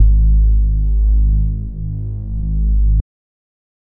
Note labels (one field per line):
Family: bass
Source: synthesizer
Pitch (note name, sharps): G#1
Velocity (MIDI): 75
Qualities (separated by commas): dark